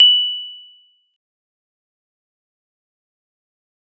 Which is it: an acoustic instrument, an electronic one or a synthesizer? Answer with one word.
acoustic